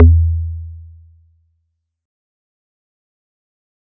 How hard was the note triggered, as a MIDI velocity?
50